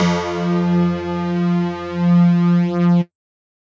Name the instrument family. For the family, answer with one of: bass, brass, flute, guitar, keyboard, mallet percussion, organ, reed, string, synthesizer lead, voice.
mallet percussion